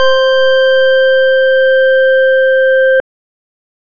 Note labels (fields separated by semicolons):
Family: organ; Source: electronic; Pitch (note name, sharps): C5; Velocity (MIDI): 75